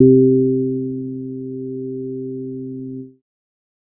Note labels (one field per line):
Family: bass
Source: synthesizer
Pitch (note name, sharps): C3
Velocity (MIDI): 100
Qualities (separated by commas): dark